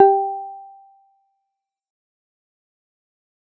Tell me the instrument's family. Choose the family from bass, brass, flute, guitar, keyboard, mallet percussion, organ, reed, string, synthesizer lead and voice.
guitar